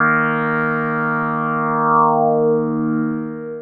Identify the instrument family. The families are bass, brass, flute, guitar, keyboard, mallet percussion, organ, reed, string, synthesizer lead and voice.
synthesizer lead